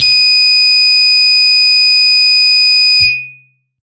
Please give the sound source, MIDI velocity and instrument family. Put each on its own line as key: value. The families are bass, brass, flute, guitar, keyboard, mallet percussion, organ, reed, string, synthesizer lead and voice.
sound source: electronic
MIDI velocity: 100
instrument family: guitar